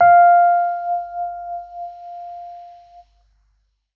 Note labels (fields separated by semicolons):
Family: keyboard; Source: electronic; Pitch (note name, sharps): F5; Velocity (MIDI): 50